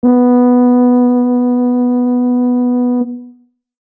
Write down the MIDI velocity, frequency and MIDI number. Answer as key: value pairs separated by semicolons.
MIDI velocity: 100; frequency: 246.9 Hz; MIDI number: 59